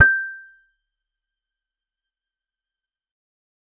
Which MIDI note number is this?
91